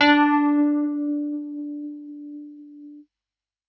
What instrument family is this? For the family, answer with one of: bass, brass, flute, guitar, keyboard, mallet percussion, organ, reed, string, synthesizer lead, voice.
keyboard